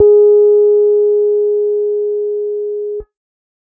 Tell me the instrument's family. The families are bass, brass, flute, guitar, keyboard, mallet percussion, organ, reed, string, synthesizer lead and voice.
keyboard